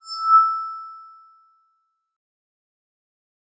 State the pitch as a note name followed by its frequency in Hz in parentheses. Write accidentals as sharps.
E6 (1319 Hz)